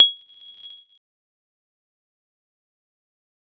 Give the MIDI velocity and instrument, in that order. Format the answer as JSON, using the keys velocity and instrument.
{"velocity": 25, "instrument": "electronic mallet percussion instrument"}